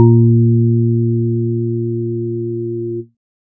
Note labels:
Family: organ; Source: electronic; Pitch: A#2; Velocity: 75; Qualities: dark

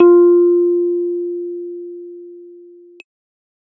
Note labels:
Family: keyboard; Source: electronic; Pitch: F4; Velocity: 50

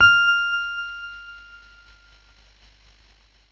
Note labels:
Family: keyboard; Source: electronic; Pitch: F6; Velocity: 25; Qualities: distorted, tempo-synced

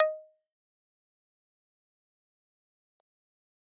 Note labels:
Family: keyboard; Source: electronic; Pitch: D#5; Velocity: 127; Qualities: fast decay, percussive

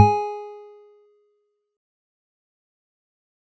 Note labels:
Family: mallet percussion; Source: acoustic; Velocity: 75; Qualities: fast decay, percussive

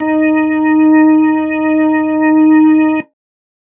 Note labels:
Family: organ; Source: electronic; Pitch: D#4; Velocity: 50

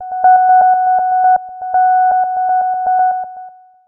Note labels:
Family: synthesizer lead; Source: synthesizer; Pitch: F#5; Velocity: 50; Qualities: long release, tempo-synced

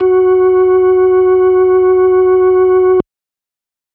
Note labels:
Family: organ; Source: electronic; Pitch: F#4; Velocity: 25

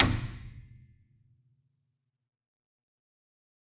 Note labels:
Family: keyboard; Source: acoustic; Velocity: 100; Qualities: percussive, reverb

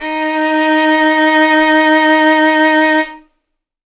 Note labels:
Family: string; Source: acoustic; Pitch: D#4; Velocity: 25; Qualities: bright

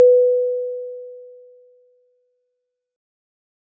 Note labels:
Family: mallet percussion; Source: acoustic; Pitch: B4; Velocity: 75; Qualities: bright

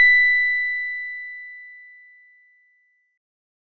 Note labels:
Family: organ; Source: electronic; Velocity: 50

